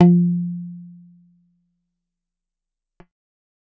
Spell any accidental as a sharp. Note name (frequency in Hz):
F3 (174.6 Hz)